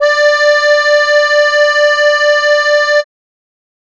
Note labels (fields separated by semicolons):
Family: keyboard; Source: acoustic; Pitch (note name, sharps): D5; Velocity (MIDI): 75